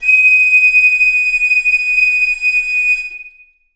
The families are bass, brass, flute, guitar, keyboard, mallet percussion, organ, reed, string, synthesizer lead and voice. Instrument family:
flute